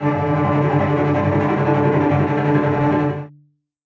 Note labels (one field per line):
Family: string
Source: acoustic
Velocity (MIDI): 127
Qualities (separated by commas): bright, non-linear envelope, reverb